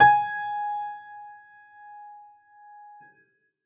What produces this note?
acoustic keyboard